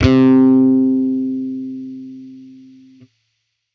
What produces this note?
electronic bass